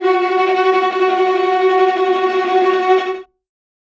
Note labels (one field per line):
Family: string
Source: acoustic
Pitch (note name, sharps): F#4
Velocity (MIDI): 100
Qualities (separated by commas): bright, non-linear envelope, reverb